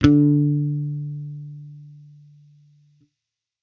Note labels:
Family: bass; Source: electronic; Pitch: D3; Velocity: 127

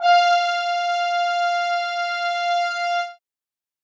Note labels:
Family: brass; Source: acoustic; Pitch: F5; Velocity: 127; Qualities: bright, reverb

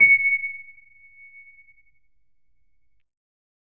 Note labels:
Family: keyboard; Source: electronic; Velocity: 25

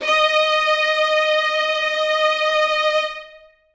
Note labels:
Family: string; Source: acoustic; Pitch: D#5; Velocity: 127; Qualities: reverb

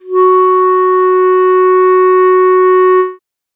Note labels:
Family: reed; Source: acoustic; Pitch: F#4; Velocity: 25; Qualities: dark

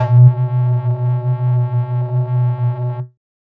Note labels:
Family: flute; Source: synthesizer; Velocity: 75; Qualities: distorted

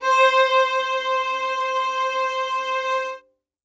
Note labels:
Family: string; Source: acoustic; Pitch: C5; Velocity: 127; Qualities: reverb

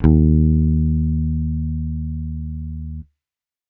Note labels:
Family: bass; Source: electronic; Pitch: D#2; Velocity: 50

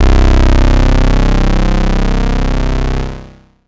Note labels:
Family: bass; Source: synthesizer; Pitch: C1; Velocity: 50; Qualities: bright, distorted, long release

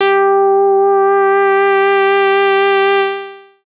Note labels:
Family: bass; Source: synthesizer; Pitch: G4; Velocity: 75; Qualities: distorted, long release

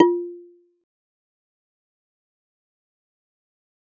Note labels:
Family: mallet percussion; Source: acoustic; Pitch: F4; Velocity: 25; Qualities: fast decay, percussive

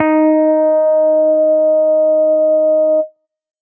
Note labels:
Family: bass; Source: synthesizer; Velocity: 127

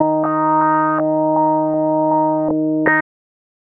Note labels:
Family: bass; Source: synthesizer; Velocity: 127; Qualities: tempo-synced

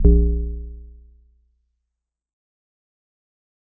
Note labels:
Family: mallet percussion; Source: acoustic; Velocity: 127; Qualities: dark, fast decay, multiphonic

